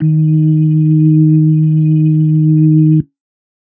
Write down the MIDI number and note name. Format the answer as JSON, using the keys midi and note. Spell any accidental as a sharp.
{"midi": 51, "note": "D#3"}